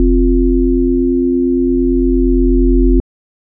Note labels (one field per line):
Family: organ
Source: electronic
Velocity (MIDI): 75